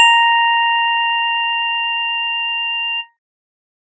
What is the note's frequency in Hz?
932.3 Hz